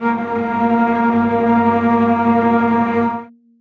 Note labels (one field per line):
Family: string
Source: acoustic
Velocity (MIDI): 50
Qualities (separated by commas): bright, non-linear envelope, reverb